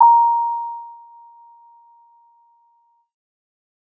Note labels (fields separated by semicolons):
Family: keyboard; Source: electronic; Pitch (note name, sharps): A#5; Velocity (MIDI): 100